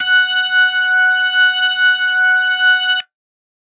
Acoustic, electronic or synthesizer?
electronic